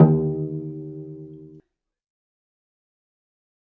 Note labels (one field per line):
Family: string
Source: acoustic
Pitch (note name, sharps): D#2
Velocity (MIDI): 100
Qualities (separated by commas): dark, fast decay, reverb